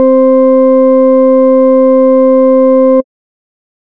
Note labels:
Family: bass; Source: synthesizer; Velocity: 50; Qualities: distorted

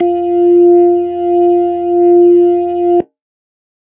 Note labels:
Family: organ; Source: electronic; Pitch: F4; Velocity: 127; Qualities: dark

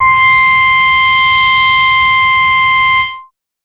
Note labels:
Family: bass; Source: synthesizer; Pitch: C6; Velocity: 75; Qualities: bright, distorted

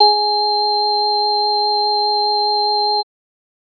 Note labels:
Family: organ; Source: electronic; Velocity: 100; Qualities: multiphonic

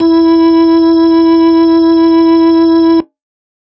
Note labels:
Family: organ; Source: electronic; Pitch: E4; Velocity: 75; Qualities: distorted

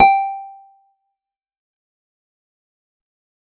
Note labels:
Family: guitar; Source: acoustic; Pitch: G5; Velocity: 25; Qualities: fast decay, percussive

